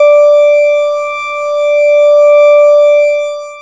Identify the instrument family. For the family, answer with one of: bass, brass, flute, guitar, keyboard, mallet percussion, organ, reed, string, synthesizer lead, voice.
bass